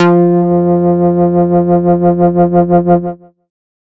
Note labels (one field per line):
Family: bass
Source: synthesizer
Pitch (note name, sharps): F3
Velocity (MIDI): 75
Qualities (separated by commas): distorted